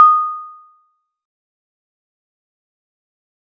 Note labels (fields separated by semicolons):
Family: mallet percussion; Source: acoustic; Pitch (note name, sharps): D#6; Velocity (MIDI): 50; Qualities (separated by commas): fast decay, percussive